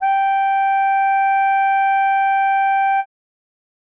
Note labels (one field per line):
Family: reed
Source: acoustic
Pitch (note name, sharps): G5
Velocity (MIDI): 100